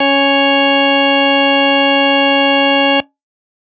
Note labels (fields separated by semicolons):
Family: organ; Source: electronic; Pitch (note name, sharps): C#4; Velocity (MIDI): 127